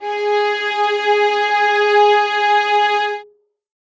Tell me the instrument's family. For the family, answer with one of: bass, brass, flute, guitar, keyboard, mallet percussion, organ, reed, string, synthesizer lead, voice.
string